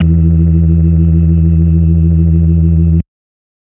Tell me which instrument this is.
electronic organ